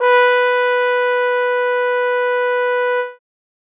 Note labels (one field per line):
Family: brass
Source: acoustic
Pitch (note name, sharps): B4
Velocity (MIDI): 127